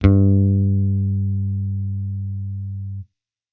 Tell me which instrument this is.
electronic bass